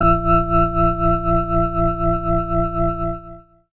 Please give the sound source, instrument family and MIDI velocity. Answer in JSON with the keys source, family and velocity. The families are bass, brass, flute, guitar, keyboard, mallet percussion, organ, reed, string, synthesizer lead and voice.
{"source": "electronic", "family": "organ", "velocity": 75}